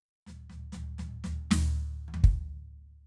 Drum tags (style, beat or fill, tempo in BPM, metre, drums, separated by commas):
reggae, fill, 78 BPM, 4/4, snare, high tom, floor tom, kick